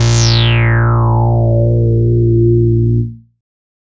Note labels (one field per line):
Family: bass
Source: synthesizer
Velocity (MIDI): 75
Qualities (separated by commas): bright, distorted, non-linear envelope